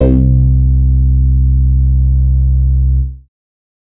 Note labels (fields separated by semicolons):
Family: bass; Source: synthesizer; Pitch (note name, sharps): C2; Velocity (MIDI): 127; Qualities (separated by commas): distorted